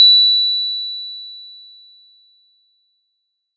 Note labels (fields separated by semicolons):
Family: mallet percussion; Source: acoustic; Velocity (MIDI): 50; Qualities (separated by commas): bright